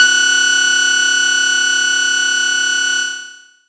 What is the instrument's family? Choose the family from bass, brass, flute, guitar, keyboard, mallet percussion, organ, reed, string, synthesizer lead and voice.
bass